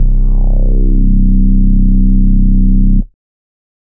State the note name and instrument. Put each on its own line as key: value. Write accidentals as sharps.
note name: C1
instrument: synthesizer bass